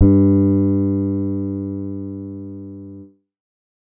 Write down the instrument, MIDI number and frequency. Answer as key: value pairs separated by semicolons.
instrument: synthesizer keyboard; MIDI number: 43; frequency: 98 Hz